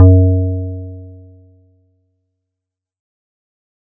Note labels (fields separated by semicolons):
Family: keyboard; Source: electronic; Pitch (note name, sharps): F#2; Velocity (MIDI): 100; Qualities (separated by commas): dark, fast decay